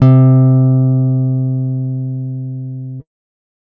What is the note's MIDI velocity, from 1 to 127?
75